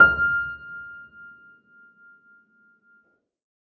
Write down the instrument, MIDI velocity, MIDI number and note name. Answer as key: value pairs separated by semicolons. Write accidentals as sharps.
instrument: acoustic keyboard; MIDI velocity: 50; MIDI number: 89; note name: F6